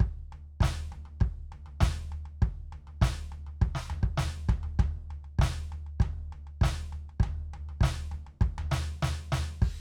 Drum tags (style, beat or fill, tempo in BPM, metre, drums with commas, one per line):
rock
beat
100 BPM
4/4
crash, snare, floor tom, kick